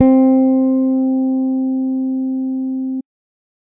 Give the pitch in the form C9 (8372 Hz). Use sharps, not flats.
C4 (261.6 Hz)